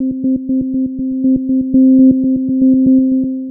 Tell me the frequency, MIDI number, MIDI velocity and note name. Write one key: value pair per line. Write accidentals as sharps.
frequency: 261.6 Hz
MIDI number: 60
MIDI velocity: 75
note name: C4